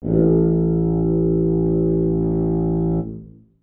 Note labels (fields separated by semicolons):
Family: brass; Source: acoustic; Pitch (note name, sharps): A1; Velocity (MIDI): 100; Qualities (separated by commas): dark, reverb